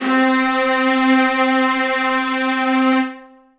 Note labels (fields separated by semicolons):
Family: string; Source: acoustic; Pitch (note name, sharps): C4; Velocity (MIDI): 127; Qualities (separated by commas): reverb